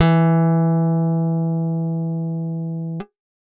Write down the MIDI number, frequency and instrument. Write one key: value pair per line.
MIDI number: 52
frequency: 164.8 Hz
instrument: acoustic guitar